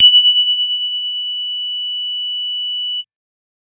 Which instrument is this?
synthesizer bass